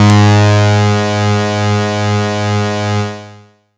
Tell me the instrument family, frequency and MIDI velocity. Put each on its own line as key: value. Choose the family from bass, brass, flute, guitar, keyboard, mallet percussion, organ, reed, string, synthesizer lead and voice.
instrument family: bass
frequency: 103.8 Hz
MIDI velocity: 25